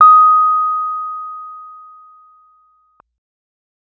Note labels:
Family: keyboard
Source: electronic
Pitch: D#6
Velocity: 75

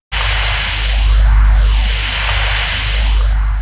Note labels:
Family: keyboard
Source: electronic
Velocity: 25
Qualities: dark, long release

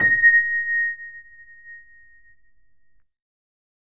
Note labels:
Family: keyboard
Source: electronic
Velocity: 50

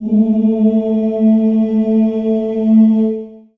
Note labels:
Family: voice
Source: acoustic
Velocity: 75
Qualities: long release, reverb

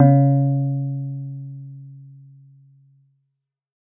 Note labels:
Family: guitar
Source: synthesizer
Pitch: C#3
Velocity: 100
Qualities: dark

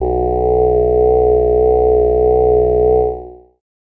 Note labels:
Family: voice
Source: synthesizer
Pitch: B1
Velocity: 75

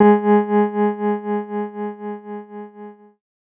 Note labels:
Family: keyboard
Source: electronic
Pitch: G#3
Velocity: 50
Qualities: dark

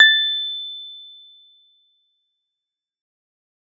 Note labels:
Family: guitar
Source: synthesizer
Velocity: 75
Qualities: bright, fast decay

